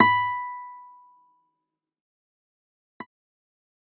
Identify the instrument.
electronic guitar